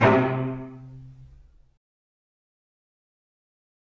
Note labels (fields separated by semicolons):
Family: string; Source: acoustic; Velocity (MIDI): 100; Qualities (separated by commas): fast decay, reverb